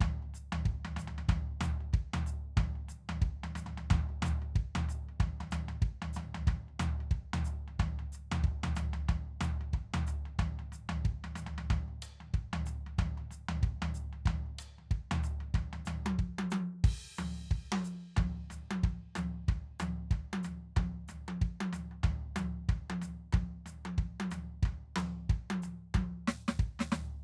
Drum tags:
swing, beat, 185 BPM, 4/4, crash, hi-hat pedal, percussion, snare, high tom, floor tom, kick

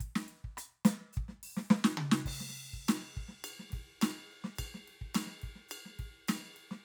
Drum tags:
rock, beat, 105 BPM, 4/4, crash, ride, ride bell, closed hi-hat, open hi-hat, hi-hat pedal, snare, cross-stick, high tom, kick

